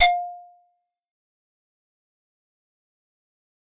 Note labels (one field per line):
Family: keyboard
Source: acoustic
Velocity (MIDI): 127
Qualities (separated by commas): fast decay, percussive